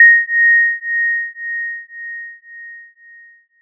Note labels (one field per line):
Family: mallet percussion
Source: electronic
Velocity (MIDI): 75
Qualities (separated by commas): bright, multiphonic